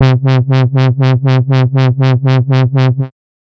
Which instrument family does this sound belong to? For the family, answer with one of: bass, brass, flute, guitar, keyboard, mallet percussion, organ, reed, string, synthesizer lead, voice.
bass